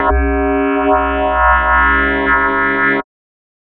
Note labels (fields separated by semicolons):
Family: mallet percussion; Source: synthesizer; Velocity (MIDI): 127; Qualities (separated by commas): multiphonic, non-linear envelope